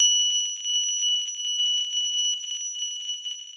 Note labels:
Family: guitar; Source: electronic; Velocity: 127; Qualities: bright, long release

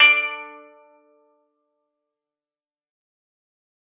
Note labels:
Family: guitar; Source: acoustic; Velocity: 75; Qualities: fast decay, percussive

